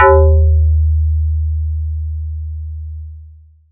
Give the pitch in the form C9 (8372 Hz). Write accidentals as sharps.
D#2 (77.78 Hz)